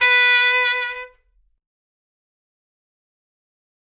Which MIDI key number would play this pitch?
71